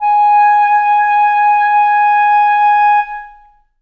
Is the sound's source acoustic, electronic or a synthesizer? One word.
acoustic